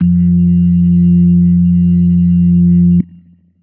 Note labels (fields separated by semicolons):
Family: organ; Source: electronic; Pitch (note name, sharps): F2; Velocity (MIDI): 100; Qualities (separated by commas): dark